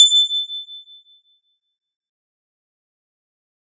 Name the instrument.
synthesizer guitar